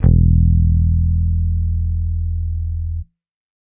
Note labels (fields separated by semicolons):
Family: bass; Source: electronic; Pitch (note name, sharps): E1; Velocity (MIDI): 75